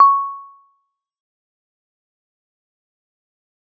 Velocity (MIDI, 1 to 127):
75